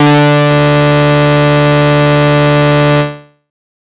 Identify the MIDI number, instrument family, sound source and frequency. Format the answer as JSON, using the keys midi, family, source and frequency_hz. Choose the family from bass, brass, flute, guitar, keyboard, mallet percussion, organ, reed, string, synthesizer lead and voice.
{"midi": 50, "family": "bass", "source": "synthesizer", "frequency_hz": 146.8}